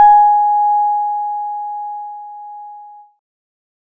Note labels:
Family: keyboard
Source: electronic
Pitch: G#5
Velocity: 25

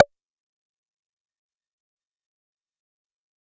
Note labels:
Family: bass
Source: synthesizer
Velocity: 50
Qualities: distorted, fast decay, percussive

